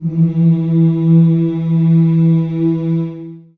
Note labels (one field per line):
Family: voice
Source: acoustic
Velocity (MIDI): 75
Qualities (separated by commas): long release, reverb